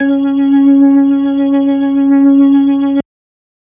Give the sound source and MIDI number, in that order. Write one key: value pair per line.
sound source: electronic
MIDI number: 61